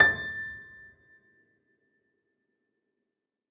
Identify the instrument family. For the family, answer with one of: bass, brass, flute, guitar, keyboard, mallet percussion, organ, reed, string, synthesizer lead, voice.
keyboard